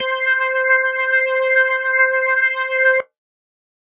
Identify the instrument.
electronic organ